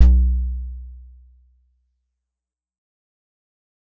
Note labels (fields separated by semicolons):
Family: keyboard; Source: acoustic; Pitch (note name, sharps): B1; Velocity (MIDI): 25; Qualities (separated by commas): fast decay